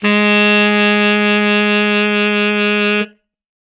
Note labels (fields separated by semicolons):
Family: reed; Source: acoustic; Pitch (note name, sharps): G#3; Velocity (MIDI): 127; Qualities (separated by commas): bright